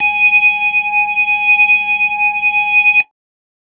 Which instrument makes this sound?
electronic keyboard